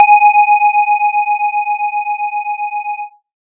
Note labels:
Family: synthesizer lead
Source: synthesizer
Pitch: G#5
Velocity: 127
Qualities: distorted

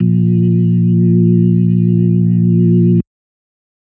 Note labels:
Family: organ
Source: electronic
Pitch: A#1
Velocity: 100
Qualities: dark

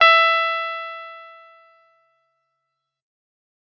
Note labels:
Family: guitar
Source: electronic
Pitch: E5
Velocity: 50

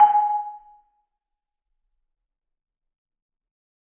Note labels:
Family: mallet percussion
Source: acoustic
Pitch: G#5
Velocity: 75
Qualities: fast decay, percussive, reverb

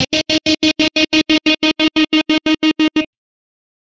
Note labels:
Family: guitar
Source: electronic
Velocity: 127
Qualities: bright, distorted, tempo-synced

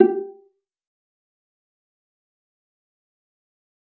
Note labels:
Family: string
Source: acoustic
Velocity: 25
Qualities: fast decay, percussive, reverb

